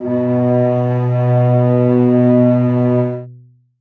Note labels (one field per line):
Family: string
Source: acoustic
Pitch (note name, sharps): B2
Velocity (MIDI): 25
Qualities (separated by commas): long release, reverb